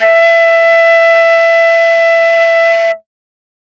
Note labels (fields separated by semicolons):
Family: flute; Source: acoustic; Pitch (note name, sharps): E5; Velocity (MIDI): 75